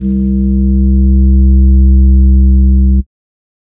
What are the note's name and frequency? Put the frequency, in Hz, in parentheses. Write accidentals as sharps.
C2 (65.41 Hz)